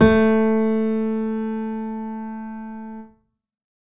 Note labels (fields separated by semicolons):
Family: keyboard; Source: acoustic; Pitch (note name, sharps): A3; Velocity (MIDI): 75; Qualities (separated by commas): reverb